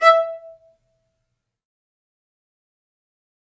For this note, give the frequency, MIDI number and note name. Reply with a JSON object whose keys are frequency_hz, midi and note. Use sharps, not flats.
{"frequency_hz": 659.3, "midi": 76, "note": "E5"}